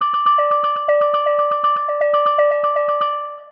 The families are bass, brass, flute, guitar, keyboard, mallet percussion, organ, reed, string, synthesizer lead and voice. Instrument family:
mallet percussion